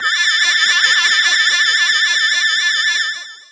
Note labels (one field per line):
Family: voice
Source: synthesizer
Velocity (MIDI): 75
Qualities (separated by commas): long release